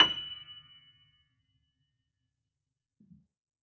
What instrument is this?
acoustic keyboard